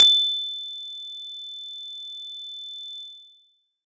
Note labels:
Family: mallet percussion; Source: acoustic; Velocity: 75; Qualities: bright, distorted

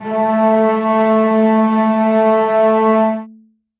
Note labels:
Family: string; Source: acoustic; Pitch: A3; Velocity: 25; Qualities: reverb

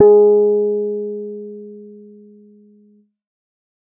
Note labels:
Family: keyboard; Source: electronic; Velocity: 25

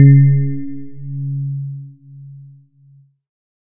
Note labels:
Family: keyboard; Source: electronic; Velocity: 75

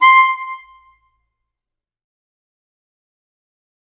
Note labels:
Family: reed; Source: acoustic; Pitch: C6; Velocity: 127; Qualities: fast decay, percussive, reverb

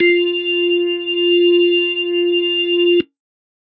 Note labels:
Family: organ; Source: electronic; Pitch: F4; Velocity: 100

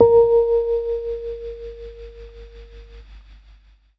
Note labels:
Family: keyboard; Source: electronic; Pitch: A#4; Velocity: 25; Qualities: long release

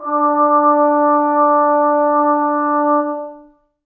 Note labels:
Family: brass; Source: acoustic; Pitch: D4; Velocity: 50; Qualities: long release, reverb

